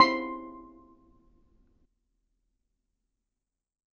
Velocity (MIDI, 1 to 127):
75